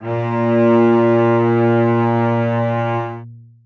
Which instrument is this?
acoustic string instrument